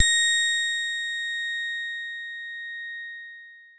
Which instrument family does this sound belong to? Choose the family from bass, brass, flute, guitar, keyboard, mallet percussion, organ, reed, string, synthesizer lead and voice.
guitar